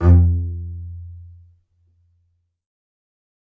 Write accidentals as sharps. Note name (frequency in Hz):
F2 (87.31 Hz)